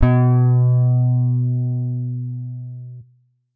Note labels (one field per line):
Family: guitar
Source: electronic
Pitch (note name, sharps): B2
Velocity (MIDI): 50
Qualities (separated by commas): distorted